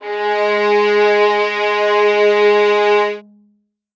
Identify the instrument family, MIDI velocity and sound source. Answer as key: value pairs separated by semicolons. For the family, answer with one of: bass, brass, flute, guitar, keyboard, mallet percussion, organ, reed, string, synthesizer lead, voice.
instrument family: string; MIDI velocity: 100; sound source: acoustic